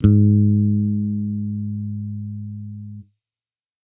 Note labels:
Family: bass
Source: electronic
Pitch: G#2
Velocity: 25

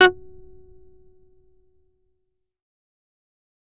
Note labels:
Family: bass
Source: synthesizer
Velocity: 25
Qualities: distorted, fast decay, percussive

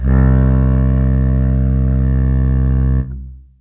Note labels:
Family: reed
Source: acoustic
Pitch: C2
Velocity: 75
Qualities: long release, reverb

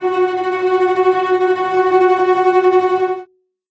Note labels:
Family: string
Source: acoustic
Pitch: F#4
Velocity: 25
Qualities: bright, non-linear envelope, reverb

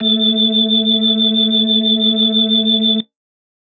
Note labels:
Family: organ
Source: electronic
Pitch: A3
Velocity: 127

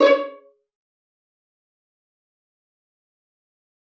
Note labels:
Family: string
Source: acoustic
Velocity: 50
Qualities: bright, fast decay, percussive, reverb

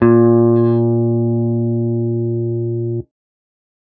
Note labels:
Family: guitar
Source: electronic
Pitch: A#2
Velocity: 127

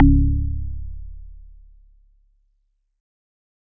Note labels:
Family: organ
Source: electronic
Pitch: C#1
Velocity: 127

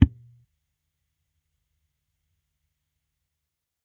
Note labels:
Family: bass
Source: electronic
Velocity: 25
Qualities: percussive

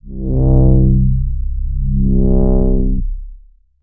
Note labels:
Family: bass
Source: synthesizer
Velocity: 50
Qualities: distorted, long release, tempo-synced

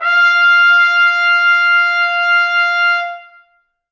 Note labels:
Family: brass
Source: acoustic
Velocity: 127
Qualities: bright, reverb

